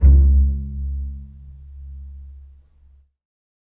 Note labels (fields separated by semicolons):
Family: string; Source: acoustic; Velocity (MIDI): 50; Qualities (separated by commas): dark, reverb